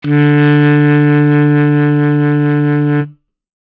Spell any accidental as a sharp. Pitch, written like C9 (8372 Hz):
D3 (146.8 Hz)